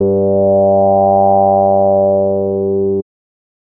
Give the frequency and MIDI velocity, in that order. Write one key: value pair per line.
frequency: 98 Hz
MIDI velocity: 75